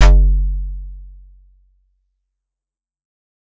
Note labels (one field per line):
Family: keyboard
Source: acoustic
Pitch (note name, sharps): F#1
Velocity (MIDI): 127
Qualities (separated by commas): fast decay